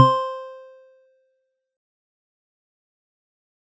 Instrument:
acoustic mallet percussion instrument